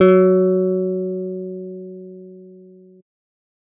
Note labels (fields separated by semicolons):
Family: bass; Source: synthesizer; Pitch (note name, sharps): F#3; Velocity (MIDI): 127; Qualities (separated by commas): distorted